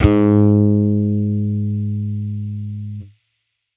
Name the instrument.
electronic bass